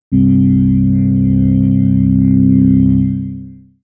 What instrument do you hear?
electronic organ